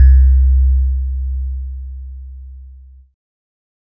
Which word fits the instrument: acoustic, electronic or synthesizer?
electronic